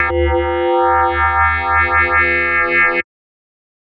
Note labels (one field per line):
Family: mallet percussion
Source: synthesizer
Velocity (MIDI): 127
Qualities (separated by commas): multiphonic, non-linear envelope